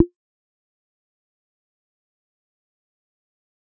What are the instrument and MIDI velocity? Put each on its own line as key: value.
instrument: synthesizer bass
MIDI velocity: 100